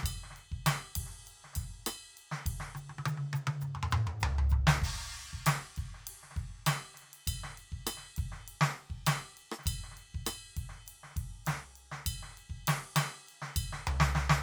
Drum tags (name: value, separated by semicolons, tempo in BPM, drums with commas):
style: funk; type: beat; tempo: 100 BPM; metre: 4/4; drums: crash, ride, ride bell, hi-hat pedal, snare, cross-stick, high tom, mid tom, floor tom, kick